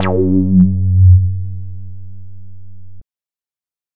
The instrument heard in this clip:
synthesizer bass